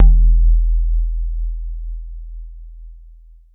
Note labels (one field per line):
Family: mallet percussion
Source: acoustic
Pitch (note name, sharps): E1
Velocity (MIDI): 75